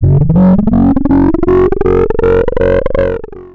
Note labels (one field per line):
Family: bass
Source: synthesizer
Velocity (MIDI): 75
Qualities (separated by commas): distorted, long release, multiphonic, tempo-synced